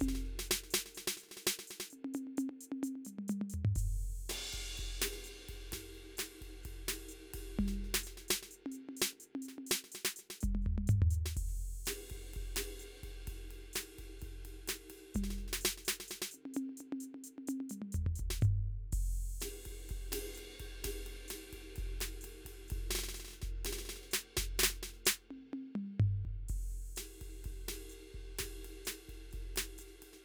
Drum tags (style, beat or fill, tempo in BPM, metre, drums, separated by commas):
bossa nova, beat, 127 BPM, 4/4, crash, ride, hi-hat pedal, snare, high tom, mid tom, floor tom, kick